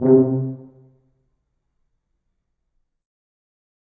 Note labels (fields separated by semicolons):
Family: brass; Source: acoustic; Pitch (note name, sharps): C3; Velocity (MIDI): 100; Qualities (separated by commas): dark, reverb